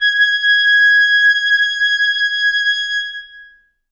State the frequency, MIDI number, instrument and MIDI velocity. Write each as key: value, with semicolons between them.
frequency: 1661 Hz; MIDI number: 92; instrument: acoustic reed instrument; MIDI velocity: 25